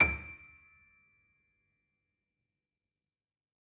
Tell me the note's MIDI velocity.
50